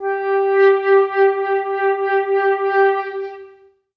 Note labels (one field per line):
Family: flute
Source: acoustic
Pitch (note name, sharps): G4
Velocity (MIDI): 50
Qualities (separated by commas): long release, reverb